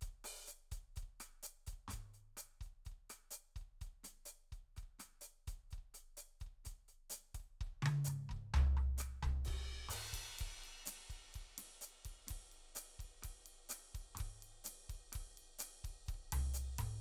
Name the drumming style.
bossa nova